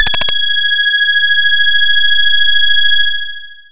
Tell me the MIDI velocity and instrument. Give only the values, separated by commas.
75, synthesizer voice